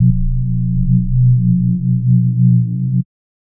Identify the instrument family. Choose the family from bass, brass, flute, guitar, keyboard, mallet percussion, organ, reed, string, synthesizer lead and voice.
mallet percussion